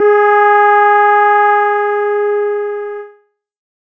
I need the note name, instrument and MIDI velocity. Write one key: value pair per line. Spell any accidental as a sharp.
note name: G#4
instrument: electronic keyboard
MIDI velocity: 25